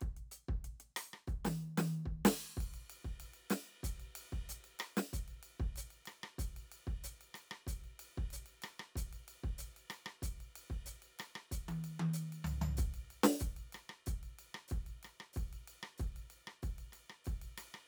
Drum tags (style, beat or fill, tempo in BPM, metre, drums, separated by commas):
Afrobeat, beat, 94 BPM, 4/4, crash, ride, closed hi-hat, open hi-hat, hi-hat pedal, snare, cross-stick, high tom, floor tom, kick